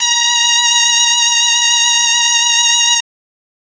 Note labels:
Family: reed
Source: electronic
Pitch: A#5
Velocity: 127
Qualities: bright, reverb

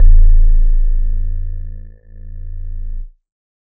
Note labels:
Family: synthesizer lead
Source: synthesizer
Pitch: A0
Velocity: 75

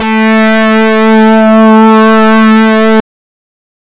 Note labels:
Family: reed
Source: synthesizer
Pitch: A3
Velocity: 127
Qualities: distorted, non-linear envelope

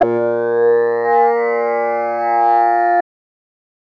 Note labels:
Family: voice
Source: synthesizer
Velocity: 127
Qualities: distorted

